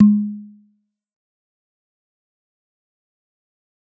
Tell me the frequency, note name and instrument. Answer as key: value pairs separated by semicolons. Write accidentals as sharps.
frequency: 207.7 Hz; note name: G#3; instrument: acoustic mallet percussion instrument